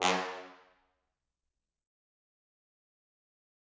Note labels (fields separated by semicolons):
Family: brass; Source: acoustic; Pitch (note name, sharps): F#2; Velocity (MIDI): 127; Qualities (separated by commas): bright, fast decay, percussive, reverb